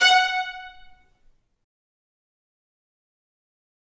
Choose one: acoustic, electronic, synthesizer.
acoustic